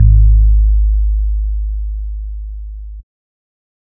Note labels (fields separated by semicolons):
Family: bass; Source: synthesizer; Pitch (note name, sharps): G#1; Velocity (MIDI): 25